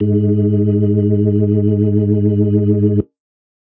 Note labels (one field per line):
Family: organ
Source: electronic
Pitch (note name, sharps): G#2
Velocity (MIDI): 50